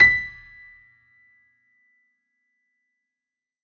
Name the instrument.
acoustic keyboard